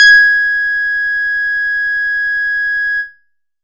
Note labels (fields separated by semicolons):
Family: bass; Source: synthesizer; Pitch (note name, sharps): G#6; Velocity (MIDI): 127; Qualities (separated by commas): distorted, tempo-synced